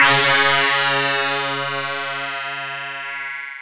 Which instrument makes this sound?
electronic mallet percussion instrument